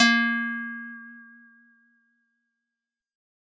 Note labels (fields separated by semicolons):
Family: guitar; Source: acoustic; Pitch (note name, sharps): A#3; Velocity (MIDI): 127; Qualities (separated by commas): fast decay